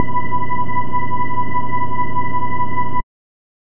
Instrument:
synthesizer bass